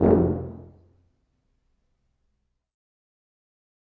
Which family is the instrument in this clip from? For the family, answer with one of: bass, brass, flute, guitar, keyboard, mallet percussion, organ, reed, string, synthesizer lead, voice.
brass